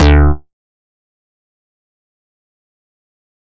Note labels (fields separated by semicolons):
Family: bass; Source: synthesizer; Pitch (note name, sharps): D2; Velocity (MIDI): 100; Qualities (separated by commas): fast decay, percussive